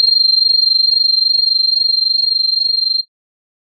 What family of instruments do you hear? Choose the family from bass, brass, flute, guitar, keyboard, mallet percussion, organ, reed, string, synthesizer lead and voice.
organ